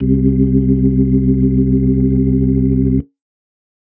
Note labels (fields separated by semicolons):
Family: organ; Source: electronic; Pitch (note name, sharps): C2; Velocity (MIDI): 100